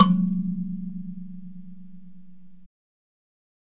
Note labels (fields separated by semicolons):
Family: mallet percussion; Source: acoustic; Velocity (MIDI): 127; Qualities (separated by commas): reverb